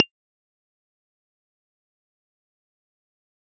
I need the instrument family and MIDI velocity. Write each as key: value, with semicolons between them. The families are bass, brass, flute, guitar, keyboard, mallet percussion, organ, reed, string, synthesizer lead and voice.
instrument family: guitar; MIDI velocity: 50